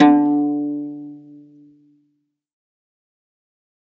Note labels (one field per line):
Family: string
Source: acoustic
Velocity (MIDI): 127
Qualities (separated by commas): fast decay, reverb